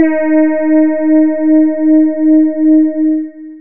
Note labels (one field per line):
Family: voice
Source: synthesizer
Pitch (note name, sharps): D#4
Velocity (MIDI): 50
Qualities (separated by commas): long release